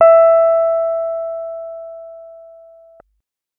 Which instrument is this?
electronic keyboard